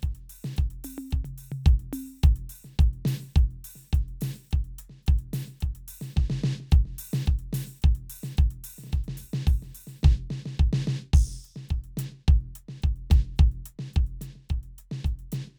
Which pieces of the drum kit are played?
crash, closed hi-hat, open hi-hat, hi-hat pedal, snare, high tom, floor tom and kick